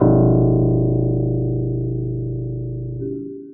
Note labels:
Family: keyboard; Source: acoustic; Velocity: 25; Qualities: long release, reverb

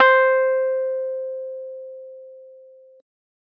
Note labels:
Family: keyboard; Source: electronic; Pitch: C5; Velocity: 100

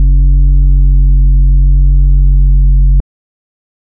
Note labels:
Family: organ; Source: electronic; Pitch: F#1; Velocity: 127; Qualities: dark

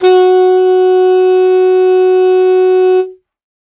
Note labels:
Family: reed; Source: acoustic; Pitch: F#4; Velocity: 25; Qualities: bright

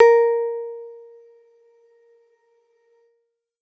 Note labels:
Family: keyboard; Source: electronic; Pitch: A#4; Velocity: 127

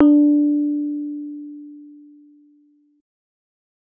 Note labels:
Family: keyboard; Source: electronic; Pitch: D4; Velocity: 50; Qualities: dark

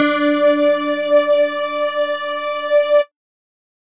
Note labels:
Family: mallet percussion; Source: electronic; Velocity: 75

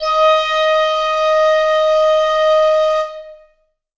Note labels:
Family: flute; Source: acoustic; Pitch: D#5; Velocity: 25; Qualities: reverb

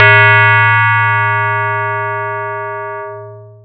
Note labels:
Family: mallet percussion; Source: acoustic; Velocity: 127; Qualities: distorted, long release

